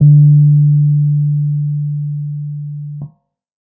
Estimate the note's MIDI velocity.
25